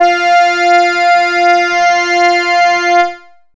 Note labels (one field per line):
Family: bass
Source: synthesizer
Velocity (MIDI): 127